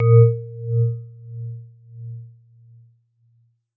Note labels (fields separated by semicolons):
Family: mallet percussion; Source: acoustic; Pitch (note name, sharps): A#2; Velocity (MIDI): 75; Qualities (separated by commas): non-linear envelope